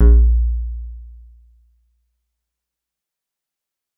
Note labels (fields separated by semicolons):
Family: guitar; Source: electronic; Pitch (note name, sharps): A#1; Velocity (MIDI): 50; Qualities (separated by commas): dark, fast decay, reverb